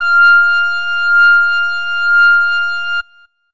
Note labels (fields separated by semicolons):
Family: flute; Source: acoustic; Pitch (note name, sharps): F6; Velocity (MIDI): 75